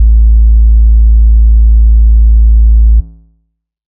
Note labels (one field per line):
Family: bass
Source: synthesizer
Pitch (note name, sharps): A1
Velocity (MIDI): 75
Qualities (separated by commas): dark